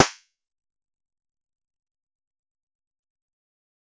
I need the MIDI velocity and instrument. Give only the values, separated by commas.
127, synthesizer guitar